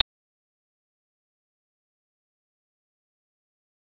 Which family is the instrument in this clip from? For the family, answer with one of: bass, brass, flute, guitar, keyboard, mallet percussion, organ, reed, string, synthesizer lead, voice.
bass